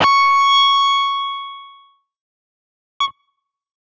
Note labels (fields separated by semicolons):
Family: guitar; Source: electronic; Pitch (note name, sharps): C#6; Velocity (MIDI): 75; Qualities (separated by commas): bright, distorted, fast decay